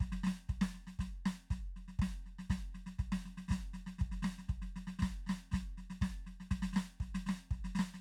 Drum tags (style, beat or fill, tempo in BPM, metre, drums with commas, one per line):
march
beat
120 BPM
4/4
snare, kick